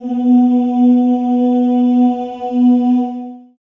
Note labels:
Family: voice; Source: acoustic; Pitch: B3; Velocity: 50; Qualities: dark, long release, reverb

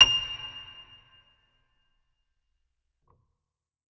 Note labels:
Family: organ; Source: electronic; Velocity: 127; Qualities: percussive, reverb

